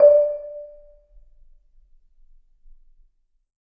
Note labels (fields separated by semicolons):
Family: mallet percussion; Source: acoustic; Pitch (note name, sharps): D5; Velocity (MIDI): 75; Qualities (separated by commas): percussive, reverb